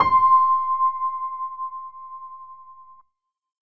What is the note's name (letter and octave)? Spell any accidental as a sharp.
C6